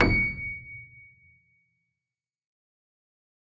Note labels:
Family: keyboard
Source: acoustic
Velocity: 75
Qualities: reverb

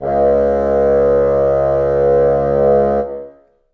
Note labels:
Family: reed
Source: acoustic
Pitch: C#2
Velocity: 75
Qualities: reverb

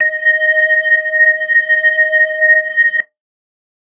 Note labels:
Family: organ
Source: electronic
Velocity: 75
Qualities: distorted

